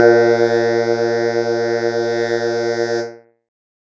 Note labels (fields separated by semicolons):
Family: keyboard; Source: electronic; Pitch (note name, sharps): A#2; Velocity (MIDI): 127; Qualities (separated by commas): bright, distorted, multiphonic